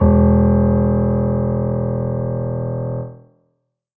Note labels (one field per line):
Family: keyboard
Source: acoustic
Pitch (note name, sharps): E1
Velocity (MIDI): 50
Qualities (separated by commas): reverb